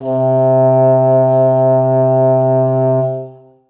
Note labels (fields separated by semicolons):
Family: reed; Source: acoustic; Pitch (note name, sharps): C3; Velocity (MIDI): 50; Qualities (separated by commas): long release, reverb